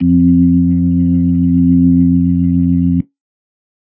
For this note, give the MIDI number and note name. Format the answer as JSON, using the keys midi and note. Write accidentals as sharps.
{"midi": 41, "note": "F2"}